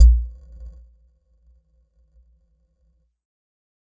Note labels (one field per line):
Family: mallet percussion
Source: electronic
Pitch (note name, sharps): A#1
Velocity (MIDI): 25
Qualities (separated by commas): dark, non-linear envelope, percussive